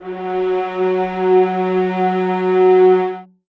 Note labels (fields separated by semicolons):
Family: string; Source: acoustic; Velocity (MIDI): 25; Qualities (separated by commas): reverb